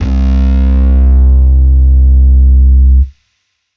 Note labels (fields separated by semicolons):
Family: bass; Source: electronic; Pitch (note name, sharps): C2; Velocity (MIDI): 50; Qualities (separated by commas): bright, distorted